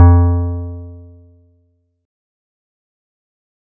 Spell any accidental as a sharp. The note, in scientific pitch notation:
F2